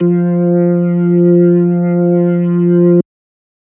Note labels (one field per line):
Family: organ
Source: electronic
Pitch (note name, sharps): F3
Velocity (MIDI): 127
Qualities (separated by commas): distorted